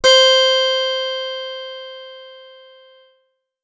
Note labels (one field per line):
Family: guitar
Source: acoustic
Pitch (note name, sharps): C5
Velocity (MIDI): 100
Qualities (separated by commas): bright, distorted